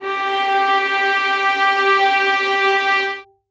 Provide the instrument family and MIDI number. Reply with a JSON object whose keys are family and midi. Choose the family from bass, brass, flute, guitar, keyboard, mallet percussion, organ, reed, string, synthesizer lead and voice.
{"family": "string", "midi": 67}